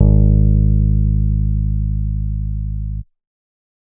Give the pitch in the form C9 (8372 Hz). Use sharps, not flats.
G#1 (51.91 Hz)